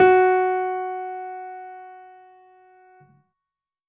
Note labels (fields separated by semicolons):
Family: keyboard; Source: acoustic; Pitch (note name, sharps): F#4; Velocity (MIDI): 75